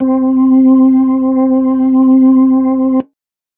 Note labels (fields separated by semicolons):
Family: organ; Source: electronic; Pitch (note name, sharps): C4; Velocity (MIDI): 25; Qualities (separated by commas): dark